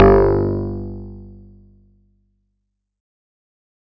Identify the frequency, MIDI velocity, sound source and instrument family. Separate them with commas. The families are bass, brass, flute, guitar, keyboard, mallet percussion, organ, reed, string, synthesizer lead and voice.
49 Hz, 100, acoustic, guitar